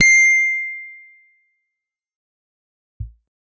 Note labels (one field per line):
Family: guitar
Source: electronic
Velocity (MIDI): 50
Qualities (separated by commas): bright, distorted, fast decay